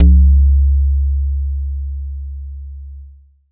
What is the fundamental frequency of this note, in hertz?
69.3 Hz